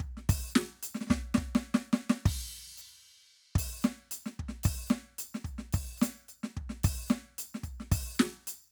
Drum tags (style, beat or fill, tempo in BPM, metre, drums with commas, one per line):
swing
beat
110 BPM
4/4
crash, percussion, snare, kick